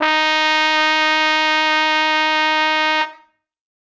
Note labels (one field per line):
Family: brass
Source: acoustic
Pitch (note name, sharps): D#4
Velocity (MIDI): 127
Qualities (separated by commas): bright